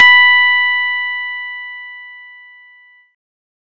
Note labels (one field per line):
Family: bass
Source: synthesizer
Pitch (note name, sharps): B5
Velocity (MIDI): 127